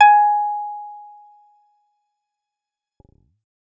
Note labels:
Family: bass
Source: synthesizer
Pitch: G#5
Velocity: 100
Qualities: fast decay

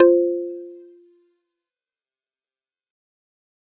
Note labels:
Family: mallet percussion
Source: acoustic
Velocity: 100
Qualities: fast decay, multiphonic

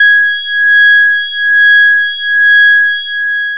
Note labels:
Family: bass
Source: synthesizer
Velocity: 127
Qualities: bright, distorted, long release

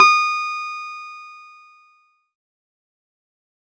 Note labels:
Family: keyboard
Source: electronic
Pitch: D#6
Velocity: 127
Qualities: distorted, fast decay

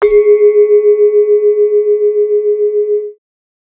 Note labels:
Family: mallet percussion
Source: acoustic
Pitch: G#4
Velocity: 127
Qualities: multiphonic

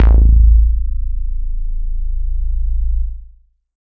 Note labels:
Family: bass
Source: synthesizer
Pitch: A0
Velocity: 25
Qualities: distorted

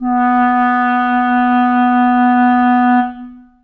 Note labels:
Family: reed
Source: acoustic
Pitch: B3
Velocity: 50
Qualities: dark, long release, reverb

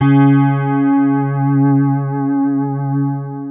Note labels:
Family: guitar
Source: electronic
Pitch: C#3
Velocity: 50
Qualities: long release, multiphonic, non-linear envelope

